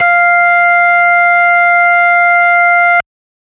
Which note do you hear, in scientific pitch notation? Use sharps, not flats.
F5